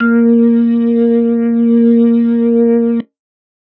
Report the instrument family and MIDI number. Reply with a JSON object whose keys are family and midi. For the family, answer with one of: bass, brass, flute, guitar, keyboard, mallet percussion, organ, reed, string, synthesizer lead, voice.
{"family": "organ", "midi": 58}